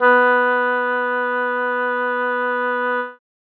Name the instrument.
acoustic reed instrument